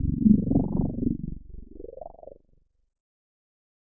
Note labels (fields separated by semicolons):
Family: keyboard; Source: electronic; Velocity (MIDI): 50; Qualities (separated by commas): distorted, non-linear envelope